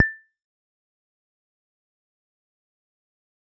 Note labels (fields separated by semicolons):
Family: bass; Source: synthesizer; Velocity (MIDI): 25; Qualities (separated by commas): fast decay, percussive